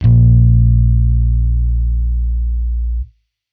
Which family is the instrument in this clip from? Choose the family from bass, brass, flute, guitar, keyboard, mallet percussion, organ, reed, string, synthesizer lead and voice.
bass